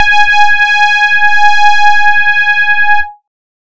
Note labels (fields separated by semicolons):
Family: bass; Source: synthesizer; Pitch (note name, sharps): G#5; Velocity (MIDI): 100; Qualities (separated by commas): bright, distorted